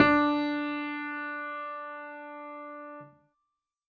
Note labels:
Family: keyboard; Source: acoustic; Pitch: D4; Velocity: 75

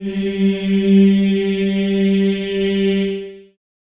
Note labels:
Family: voice; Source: acoustic; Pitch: G3; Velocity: 25; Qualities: long release, reverb

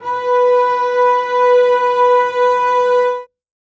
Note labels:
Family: string; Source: acoustic; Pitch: B4; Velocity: 50; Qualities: reverb

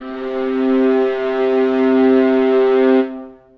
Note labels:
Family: string; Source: acoustic; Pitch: C3; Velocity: 25; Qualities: long release, reverb

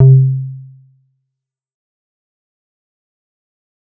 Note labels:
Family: bass; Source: synthesizer; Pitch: C3; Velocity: 75; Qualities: dark, fast decay, percussive

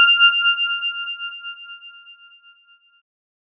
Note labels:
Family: keyboard; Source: electronic; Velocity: 75

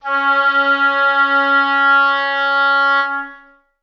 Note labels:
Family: reed; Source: acoustic; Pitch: C#4; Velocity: 127; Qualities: long release, reverb

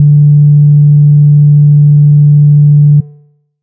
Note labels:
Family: bass; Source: synthesizer; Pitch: D3; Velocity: 127; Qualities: dark

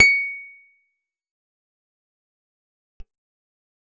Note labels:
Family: guitar; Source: acoustic; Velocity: 75; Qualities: fast decay, percussive

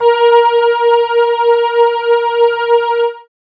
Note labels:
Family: keyboard; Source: synthesizer; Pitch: A#4; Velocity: 50

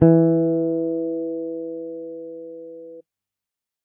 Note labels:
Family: bass; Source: electronic; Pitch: E3; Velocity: 75

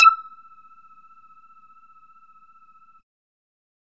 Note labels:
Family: bass; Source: synthesizer; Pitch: E6; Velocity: 75; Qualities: percussive

